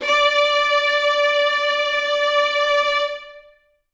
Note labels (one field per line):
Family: string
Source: acoustic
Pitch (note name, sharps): D5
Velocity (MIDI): 127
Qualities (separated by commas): reverb